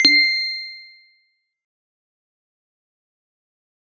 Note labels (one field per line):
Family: mallet percussion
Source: acoustic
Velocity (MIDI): 127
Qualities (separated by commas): fast decay, multiphonic